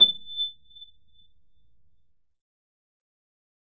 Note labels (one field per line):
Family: keyboard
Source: electronic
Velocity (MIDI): 25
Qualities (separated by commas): bright, fast decay, reverb